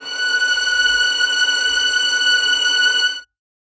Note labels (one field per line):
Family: string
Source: acoustic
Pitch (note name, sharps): F#6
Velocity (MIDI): 75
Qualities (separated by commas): reverb